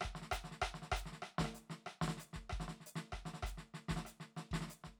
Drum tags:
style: maracatu; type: beat; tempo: 96 BPM; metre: 4/4; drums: hi-hat pedal, snare, cross-stick, kick

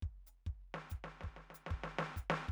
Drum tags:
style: Brazilian baião; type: fill; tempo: 95 BPM; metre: 4/4; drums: hi-hat pedal, snare, kick

